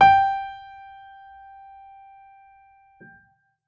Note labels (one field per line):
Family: keyboard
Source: acoustic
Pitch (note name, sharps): G5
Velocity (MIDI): 75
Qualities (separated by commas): percussive